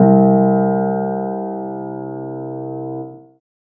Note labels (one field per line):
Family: keyboard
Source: acoustic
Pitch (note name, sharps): C2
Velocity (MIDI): 50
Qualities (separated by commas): reverb